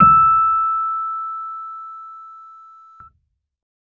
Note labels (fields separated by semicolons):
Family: keyboard; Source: electronic; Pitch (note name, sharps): E6; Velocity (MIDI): 50